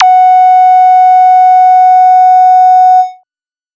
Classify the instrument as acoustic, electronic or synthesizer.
synthesizer